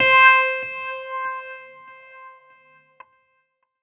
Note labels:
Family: keyboard; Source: electronic; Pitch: C5; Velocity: 25

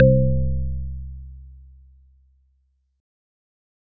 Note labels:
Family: organ; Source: electronic; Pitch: C2; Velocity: 100

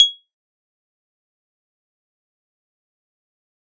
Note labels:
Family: keyboard; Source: electronic; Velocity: 127; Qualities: bright, fast decay, percussive

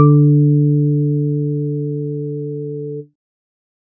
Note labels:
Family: organ; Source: electronic; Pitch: D3; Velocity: 127; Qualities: dark

